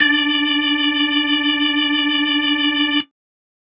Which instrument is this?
electronic organ